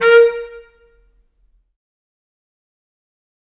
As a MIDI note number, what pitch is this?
70